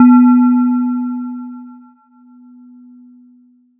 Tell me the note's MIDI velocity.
50